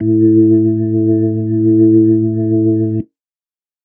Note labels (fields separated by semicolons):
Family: organ; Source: electronic; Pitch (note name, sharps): A2; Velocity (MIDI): 50